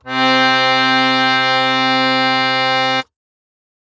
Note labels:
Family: keyboard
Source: acoustic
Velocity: 25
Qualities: bright

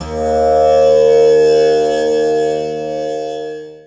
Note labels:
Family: guitar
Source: acoustic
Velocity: 75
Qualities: long release, multiphonic, reverb

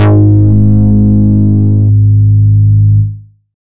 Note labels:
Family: bass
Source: synthesizer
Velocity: 75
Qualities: distorted

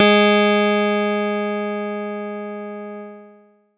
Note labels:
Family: keyboard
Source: electronic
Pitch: G#3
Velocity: 75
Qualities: distorted

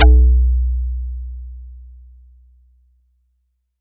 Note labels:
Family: mallet percussion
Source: acoustic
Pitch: B1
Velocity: 50

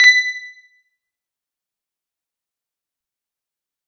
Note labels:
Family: guitar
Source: electronic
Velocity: 50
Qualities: fast decay, percussive

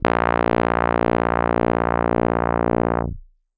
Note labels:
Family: keyboard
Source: electronic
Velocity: 100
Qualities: distorted

